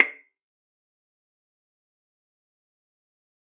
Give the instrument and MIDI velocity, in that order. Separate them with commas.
acoustic string instrument, 50